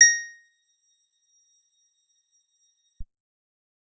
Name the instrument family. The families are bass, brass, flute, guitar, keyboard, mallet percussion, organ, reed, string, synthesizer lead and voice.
guitar